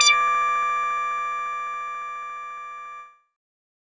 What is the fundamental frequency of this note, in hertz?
1175 Hz